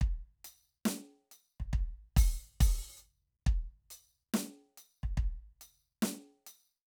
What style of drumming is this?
hip-hop